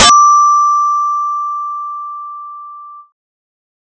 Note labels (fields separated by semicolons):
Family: bass; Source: synthesizer; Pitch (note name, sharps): D6; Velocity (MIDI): 50; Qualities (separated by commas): bright